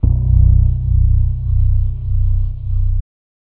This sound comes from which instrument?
electronic guitar